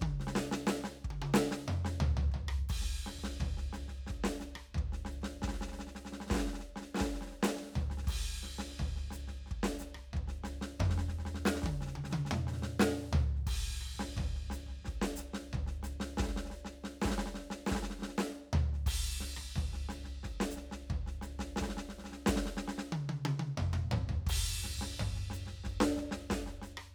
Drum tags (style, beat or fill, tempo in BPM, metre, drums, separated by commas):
samba, beat, 89 BPM, 4/4, crash, hi-hat pedal, snare, cross-stick, high tom, mid tom, floor tom, kick